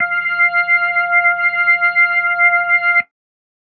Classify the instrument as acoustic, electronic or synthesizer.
electronic